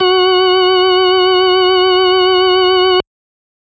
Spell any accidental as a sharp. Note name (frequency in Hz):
F#4 (370 Hz)